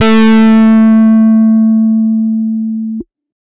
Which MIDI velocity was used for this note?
75